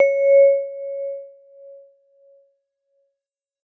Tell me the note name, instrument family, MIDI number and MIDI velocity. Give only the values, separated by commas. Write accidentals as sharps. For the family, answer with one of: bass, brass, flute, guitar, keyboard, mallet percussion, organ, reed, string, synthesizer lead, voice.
C#5, mallet percussion, 73, 75